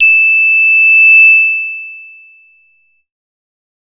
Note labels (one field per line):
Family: bass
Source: synthesizer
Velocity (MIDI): 50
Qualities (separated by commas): distorted